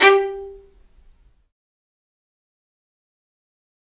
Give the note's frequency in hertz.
392 Hz